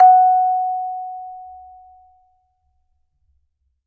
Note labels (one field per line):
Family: mallet percussion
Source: acoustic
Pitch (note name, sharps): F#5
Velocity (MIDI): 75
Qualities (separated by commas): reverb